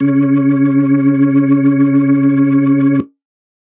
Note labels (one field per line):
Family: organ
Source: electronic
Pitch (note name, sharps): C#3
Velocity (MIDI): 75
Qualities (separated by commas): reverb